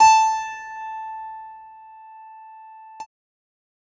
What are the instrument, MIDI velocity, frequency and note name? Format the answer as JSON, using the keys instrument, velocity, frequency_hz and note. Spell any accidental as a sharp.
{"instrument": "electronic keyboard", "velocity": 127, "frequency_hz": 880, "note": "A5"}